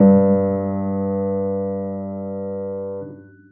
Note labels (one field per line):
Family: keyboard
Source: acoustic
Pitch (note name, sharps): G2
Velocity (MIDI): 50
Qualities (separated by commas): reverb